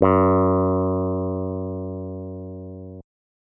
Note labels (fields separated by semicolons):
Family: keyboard; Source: electronic; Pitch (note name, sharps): F#2; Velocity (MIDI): 75